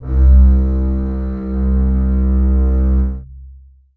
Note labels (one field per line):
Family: string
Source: acoustic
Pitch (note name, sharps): C2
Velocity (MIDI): 25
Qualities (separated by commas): long release, reverb